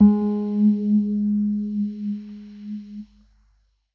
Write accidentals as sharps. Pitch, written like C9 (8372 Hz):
G#3 (207.7 Hz)